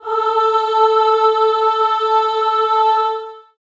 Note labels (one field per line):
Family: voice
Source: acoustic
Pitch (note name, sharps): A4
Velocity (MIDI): 127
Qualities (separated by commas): reverb